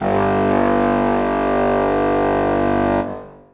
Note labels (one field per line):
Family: reed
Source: acoustic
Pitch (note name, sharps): G1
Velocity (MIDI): 127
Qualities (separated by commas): reverb